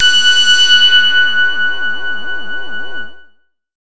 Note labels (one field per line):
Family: bass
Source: synthesizer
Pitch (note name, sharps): F#6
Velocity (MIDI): 100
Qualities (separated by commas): bright, distorted